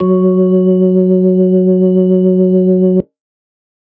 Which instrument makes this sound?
electronic organ